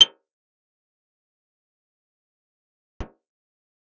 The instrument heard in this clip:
acoustic guitar